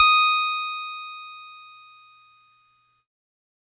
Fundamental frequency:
1245 Hz